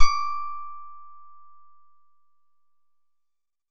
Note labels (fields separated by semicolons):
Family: guitar; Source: synthesizer; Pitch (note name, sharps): D6; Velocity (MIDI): 50